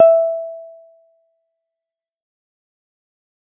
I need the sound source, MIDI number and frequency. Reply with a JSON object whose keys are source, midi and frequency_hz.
{"source": "electronic", "midi": 76, "frequency_hz": 659.3}